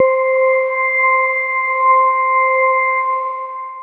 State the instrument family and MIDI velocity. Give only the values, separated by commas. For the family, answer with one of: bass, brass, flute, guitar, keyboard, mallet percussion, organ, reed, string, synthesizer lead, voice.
keyboard, 25